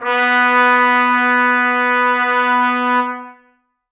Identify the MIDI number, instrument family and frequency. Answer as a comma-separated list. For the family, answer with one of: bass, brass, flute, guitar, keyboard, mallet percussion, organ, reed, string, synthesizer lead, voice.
59, brass, 246.9 Hz